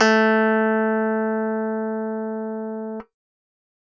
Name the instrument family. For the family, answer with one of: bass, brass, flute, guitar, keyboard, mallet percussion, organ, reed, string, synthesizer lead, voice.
keyboard